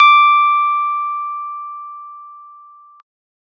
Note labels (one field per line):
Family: keyboard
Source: electronic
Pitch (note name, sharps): D6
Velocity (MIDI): 100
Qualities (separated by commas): bright